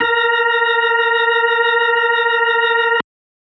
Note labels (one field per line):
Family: organ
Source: electronic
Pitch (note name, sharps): A#4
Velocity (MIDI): 25